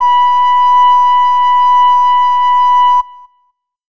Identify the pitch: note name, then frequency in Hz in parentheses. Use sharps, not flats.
B5 (987.8 Hz)